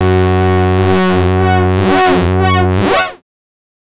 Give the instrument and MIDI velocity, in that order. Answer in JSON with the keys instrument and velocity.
{"instrument": "synthesizer bass", "velocity": 50}